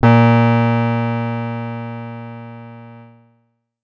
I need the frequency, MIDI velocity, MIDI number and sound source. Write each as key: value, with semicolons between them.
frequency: 116.5 Hz; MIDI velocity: 25; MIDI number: 46; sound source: acoustic